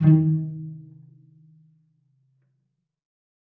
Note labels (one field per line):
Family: string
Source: acoustic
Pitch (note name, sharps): D#3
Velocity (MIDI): 25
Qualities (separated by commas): dark, reverb